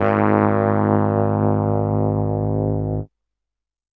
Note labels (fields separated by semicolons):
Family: keyboard; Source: electronic; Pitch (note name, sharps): G#1; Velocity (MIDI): 127; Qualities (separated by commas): distorted